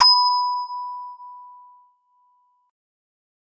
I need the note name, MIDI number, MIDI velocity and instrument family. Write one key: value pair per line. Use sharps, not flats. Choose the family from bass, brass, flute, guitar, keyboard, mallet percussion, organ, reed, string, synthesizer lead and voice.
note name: B5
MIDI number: 83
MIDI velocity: 50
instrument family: mallet percussion